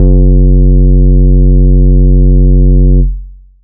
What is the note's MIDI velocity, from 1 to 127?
75